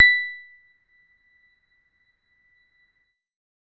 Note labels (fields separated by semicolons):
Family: keyboard; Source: electronic; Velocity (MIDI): 100; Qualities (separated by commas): percussive, reverb